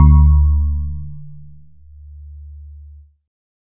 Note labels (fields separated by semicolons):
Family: keyboard; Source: electronic; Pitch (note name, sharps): D2; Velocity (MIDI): 100